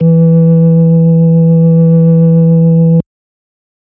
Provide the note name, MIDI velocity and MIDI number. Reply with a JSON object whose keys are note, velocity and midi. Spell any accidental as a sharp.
{"note": "E3", "velocity": 100, "midi": 52}